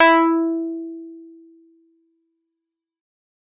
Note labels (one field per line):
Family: keyboard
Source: electronic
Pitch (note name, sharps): E4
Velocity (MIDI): 127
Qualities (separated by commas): distorted, fast decay